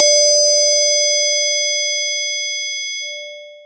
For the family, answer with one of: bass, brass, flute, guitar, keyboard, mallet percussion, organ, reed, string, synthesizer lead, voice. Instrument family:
mallet percussion